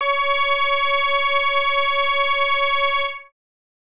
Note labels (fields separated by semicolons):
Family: bass; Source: synthesizer; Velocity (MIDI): 127; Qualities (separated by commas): bright, distorted